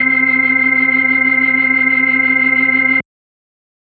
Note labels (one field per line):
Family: organ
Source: electronic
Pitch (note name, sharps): C4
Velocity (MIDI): 25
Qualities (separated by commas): dark